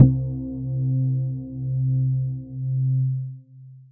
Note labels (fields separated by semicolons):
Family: mallet percussion; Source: electronic; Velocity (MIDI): 50; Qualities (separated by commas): long release